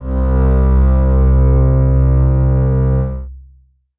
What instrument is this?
acoustic string instrument